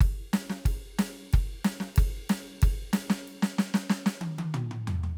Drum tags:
rock
beat
92 BPM
4/4
ride, snare, high tom, mid tom, floor tom, kick

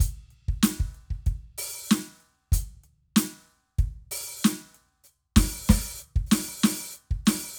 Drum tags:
funk
beat
95 BPM
4/4
closed hi-hat, open hi-hat, hi-hat pedal, snare, kick

